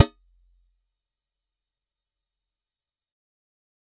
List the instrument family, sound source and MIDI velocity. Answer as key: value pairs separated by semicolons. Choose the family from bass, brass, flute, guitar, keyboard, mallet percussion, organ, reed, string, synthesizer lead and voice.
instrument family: guitar; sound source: acoustic; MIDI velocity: 75